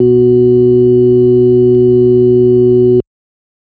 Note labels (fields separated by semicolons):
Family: organ; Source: electronic; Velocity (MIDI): 25; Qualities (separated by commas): dark